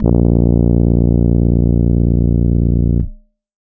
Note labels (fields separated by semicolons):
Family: keyboard; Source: electronic; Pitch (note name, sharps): A#0; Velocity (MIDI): 50; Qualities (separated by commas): distorted